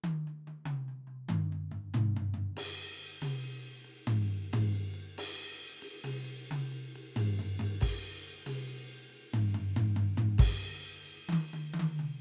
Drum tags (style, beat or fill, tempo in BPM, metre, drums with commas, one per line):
rock
beat
92 BPM
4/4
crash, ride, high tom, mid tom, floor tom, kick